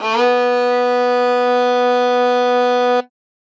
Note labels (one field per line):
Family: string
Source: acoustic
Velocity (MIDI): 127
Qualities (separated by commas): bright